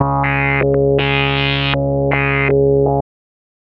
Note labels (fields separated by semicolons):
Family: bass; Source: synthesizer; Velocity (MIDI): 50; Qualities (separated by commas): tempo-synced